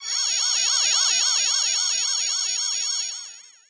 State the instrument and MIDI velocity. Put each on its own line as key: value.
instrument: synthesizer voice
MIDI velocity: 127